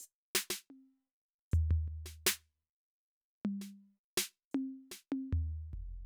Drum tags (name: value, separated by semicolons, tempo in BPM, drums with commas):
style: country; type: fill; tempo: 78 BPM; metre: 4/4; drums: hi-hat pedal, snare, high tom, mid tom, floor tom, kick